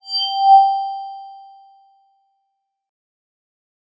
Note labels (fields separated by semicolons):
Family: mallet percussion; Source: electronic; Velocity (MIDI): 100; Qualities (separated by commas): bright